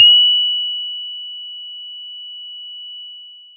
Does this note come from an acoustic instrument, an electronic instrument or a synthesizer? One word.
acoustic